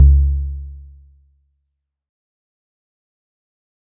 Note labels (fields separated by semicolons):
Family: guitar; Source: synthesizer; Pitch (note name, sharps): C#2; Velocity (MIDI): 75; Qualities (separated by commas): dark, fast decay